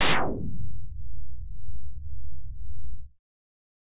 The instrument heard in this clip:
synthesizer bass